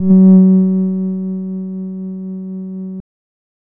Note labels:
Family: bass; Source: synthesizer; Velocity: 50; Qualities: dark, distorted, non-linear envelope

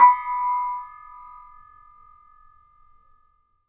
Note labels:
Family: mallet percussion; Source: acoustic; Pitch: B5; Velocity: 50

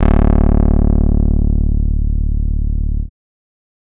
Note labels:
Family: bass; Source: synthesizer; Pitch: D1; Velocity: 50; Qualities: distorted

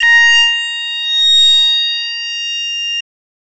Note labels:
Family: voice; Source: synthesizer; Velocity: 50; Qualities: bright, distorted

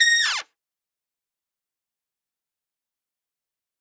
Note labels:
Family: brass; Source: acoustic; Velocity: 100; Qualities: fast decay, percussive, reverb

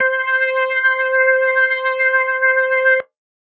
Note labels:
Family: organ; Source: electronic; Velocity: 25; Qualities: distorted

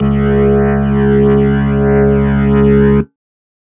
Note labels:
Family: organ; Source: electronic; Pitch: C#2; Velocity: 127

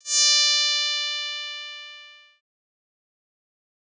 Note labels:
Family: bass; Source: synthesizer; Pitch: D5; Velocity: 25; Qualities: bright, distorted, fast decay

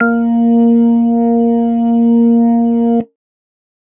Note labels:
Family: organ; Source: electronic; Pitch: A#3; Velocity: 127

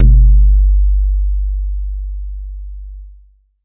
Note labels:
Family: bass; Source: synthesizer; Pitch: G1; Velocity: 100; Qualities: dark, distorted

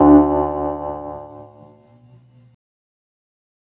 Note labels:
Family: organ; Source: electronic; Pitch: D2; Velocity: 50; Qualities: fast decay

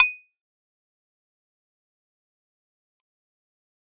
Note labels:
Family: keyboard; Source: electronic; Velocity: 75; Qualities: fast decay, percussive

